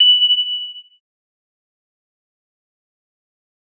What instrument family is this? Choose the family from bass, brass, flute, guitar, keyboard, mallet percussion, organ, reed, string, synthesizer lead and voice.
organ